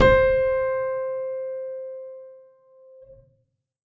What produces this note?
acoustic keyboard